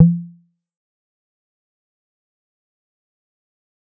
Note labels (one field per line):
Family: bass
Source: synthesizer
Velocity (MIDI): 75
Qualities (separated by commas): fast decay, percussive